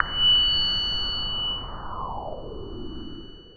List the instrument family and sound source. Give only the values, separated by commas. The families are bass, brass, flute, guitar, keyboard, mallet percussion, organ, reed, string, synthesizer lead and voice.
synthesizer lead, synthesizer